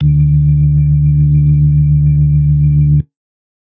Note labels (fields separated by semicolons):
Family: organ; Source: electronic; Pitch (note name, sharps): D2; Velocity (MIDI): 25; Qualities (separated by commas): dark